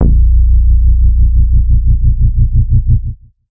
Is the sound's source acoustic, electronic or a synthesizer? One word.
synthesizer